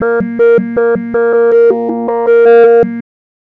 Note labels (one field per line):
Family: bass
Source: synthesizer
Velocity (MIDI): 75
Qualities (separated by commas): tempo-synced